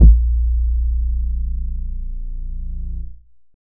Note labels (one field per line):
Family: bass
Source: synthesizer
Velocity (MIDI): 25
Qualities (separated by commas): distorted